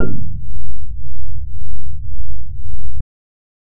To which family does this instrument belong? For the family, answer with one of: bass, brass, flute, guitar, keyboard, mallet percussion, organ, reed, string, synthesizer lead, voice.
bass